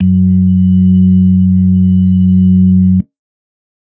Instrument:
electronic organ